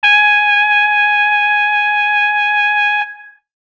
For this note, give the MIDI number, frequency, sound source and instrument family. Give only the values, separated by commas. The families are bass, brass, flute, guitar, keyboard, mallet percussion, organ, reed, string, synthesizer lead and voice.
80, 830.6 Hz, acoustic, brass